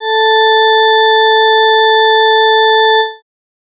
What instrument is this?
electronic organ